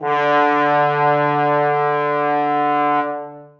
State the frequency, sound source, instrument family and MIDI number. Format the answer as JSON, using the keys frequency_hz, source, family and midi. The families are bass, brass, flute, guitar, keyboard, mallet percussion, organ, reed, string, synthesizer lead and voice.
{"frequency_hz": 146.8, "source": "acoustic", "family": "brass", "midi": 50}